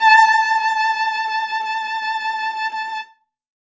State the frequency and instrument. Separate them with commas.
880 Hz, acoustic string instrument